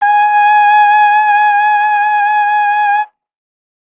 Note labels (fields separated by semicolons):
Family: brass; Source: acoustic; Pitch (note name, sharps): G#5; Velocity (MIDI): 25